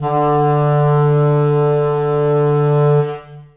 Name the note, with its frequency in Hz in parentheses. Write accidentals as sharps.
D3 (146.8 Hz)